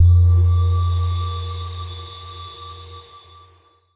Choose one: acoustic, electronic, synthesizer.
electronic